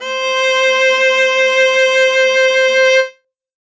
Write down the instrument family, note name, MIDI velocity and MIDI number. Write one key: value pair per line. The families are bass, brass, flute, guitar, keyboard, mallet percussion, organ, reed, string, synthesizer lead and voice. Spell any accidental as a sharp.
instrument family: string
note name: C5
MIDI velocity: 75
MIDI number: 72